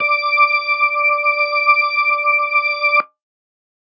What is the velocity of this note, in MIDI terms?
25